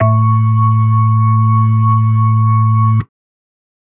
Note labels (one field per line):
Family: organ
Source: electronic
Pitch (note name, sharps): A2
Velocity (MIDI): 25